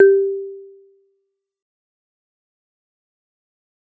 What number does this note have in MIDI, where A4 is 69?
67